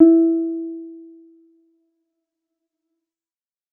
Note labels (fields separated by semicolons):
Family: keyboard; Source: electronic; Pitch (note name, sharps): E4; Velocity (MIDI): 25; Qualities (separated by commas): dark